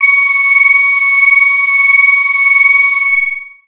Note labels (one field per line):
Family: bass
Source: synthesizer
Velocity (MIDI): 75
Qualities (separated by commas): distorted, long release, multiphonic